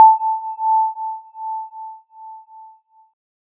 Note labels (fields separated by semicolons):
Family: keyboard; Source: synthesizer; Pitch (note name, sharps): A5; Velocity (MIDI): 25